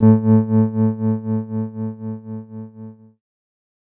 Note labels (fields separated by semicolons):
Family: keyboard; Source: electronic; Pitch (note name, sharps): A2; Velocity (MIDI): 100; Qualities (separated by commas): dark